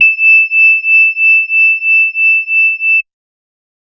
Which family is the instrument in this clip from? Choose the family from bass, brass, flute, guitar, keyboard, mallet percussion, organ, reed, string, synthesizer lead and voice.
organ